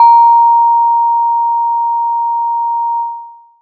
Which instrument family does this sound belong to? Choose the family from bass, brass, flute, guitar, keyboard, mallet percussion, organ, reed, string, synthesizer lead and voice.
mallet percussion